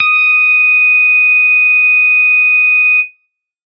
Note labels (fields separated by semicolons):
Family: bass; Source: synthesizer; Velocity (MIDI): 75